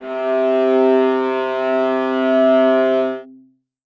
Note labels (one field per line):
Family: string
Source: acoustic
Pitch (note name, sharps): C3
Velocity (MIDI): 100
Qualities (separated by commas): reverb